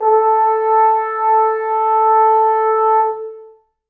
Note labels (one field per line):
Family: brass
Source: acoustic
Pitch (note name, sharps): A4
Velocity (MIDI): 75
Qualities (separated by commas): long release, reverb